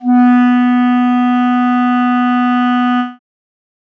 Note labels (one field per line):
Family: reed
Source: acoustic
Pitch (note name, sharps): B3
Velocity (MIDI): 127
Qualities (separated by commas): dark